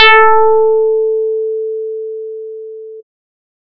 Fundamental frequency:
440 Hz